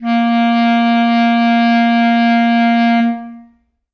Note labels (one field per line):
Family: reed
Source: acoustic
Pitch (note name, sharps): A#3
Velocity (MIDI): 75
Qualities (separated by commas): long release, reverb